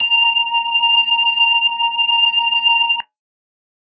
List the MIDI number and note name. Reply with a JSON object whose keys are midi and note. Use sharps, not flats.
{"midi": 82, "note": "A#5"}